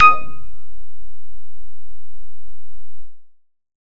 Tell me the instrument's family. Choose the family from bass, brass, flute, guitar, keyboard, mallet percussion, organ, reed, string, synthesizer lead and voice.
bass